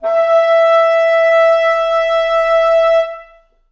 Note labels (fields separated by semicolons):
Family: reed; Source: acoustic; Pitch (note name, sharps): E5; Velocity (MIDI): 75; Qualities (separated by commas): reverb